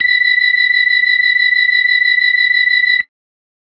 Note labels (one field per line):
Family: organ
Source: electronic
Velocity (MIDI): 50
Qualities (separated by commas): distorted